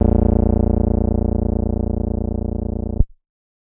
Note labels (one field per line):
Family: keyboard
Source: electronic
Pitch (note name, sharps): A#0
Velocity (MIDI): 100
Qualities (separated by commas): distorted